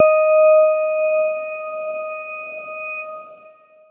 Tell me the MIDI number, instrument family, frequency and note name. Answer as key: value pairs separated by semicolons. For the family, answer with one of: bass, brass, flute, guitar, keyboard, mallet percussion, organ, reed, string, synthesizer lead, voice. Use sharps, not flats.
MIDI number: 75; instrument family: keyboard; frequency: 622.3 Hz; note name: D#5